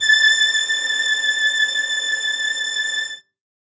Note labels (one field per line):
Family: string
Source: acoustic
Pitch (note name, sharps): A6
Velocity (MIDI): 127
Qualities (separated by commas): reverb